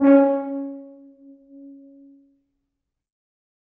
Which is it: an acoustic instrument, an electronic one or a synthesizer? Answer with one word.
acoustic